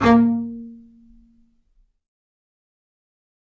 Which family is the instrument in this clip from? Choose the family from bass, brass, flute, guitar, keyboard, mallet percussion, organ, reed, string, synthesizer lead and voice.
string